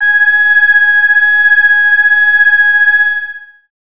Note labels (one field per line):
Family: bass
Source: synthesizer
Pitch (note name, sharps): G#6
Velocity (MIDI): 25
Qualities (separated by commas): long release, multiphonic